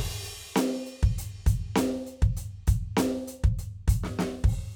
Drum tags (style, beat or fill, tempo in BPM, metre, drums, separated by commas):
rock, beat, 100 BPM, 4/4, closed hi-hat, open hi-hat, snare, kick